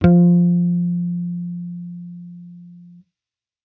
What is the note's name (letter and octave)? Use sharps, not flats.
F3